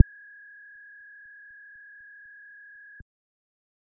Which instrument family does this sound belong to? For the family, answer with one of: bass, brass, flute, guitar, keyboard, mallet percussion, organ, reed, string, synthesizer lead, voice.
bass